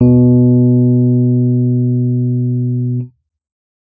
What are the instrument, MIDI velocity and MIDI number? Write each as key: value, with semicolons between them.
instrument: electronic keyboard; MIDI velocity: 75; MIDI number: 47